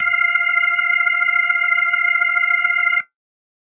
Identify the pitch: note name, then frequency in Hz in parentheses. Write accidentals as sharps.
F5 (698.5 Hz)